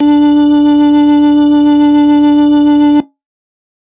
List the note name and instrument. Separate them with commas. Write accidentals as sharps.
D4, electronic organ